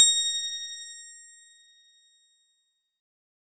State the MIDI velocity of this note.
50